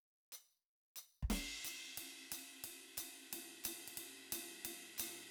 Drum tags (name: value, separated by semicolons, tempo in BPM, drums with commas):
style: medium-fast jazz; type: beat; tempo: 180 BPM; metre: 4/4; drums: ride, hi-hat pedal, snare, kick